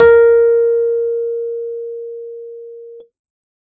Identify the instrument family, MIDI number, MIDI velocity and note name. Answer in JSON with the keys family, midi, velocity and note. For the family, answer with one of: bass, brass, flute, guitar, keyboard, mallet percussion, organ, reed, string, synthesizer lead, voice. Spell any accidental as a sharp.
{"family": "keyboard", "midi": 70, "velocity": 127, "note": "A#4"}